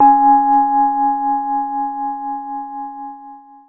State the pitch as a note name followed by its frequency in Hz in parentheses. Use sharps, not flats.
C#4 (277.2 Hz)